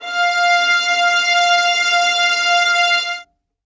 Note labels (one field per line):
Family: string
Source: acoustic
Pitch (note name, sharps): F5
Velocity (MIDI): 100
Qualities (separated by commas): reverb